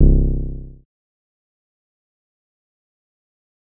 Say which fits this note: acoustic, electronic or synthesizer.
synthesizer